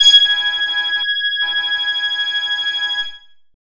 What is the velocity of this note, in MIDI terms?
100